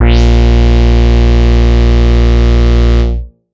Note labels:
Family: bass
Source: synthesizer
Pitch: A#1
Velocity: 127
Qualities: distorted

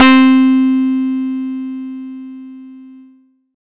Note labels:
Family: guitar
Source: acoustic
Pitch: C4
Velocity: 75

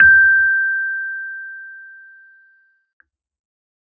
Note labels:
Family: keyboard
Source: electronic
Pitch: G6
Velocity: 50

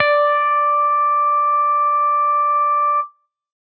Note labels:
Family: bass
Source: synthesizer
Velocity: 100

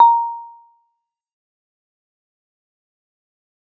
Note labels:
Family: mallet percussion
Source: acoustic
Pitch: A#5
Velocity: 100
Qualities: fast decay, percussive

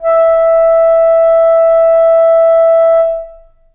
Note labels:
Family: flute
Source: acoustic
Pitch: E5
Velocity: 50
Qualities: long release, reverb

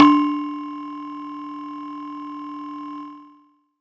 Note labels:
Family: mallet percussion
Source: acoustic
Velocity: 75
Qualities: distorted

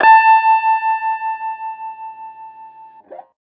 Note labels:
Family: guitar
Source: electronic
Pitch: A5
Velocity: 25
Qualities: distorted

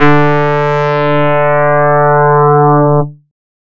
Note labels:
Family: bass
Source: synthesizer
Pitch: D3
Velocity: 127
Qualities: bright, distorted

